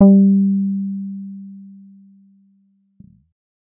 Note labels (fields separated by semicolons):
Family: bass; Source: synthesizer; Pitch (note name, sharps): G3; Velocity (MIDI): 25; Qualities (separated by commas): dark